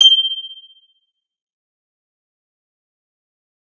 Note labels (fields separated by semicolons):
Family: guitar; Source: electronic; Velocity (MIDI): 100; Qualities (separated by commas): bright, fast decay, multiphonic, non-linear envelope, percussive